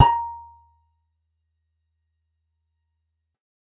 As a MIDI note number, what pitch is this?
82